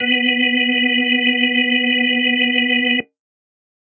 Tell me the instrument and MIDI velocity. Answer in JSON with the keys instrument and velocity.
{"instrument": "electronic organ", "velocity": 25}